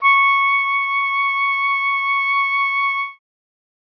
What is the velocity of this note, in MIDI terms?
75